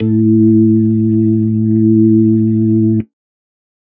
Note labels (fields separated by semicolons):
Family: organ; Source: electronic; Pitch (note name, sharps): A2; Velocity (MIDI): 127